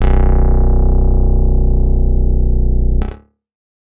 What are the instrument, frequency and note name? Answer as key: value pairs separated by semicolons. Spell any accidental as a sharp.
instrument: acoustic guitar; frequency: 30.87 Hz; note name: B0